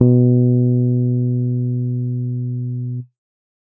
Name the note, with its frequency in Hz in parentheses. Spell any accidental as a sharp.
B2 (123.5 Hz)